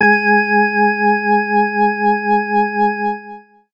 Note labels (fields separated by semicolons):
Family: organ; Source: electronic; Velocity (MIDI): 100; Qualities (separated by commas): distorted